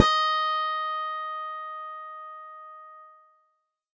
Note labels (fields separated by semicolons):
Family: keyboard; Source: electronic; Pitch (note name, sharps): D#5; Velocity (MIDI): 75; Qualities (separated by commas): bright